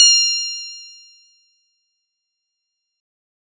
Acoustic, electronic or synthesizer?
synthesizer